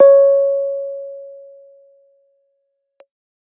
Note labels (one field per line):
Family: keyboard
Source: electronic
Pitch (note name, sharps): C#5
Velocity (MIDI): 25